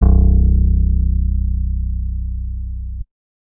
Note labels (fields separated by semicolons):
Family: guitar; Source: acoustic; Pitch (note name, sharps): B0; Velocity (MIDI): 25